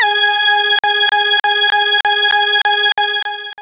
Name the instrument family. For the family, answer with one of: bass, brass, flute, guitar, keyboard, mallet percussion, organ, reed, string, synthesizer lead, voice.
synthesizer lead